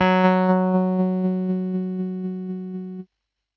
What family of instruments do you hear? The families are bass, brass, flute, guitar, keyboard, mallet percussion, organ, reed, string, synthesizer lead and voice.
keyboard